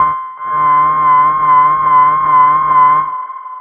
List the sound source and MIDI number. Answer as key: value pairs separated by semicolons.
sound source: synthesizer; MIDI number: 84